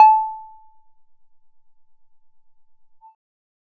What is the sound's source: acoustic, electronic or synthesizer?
synthesizer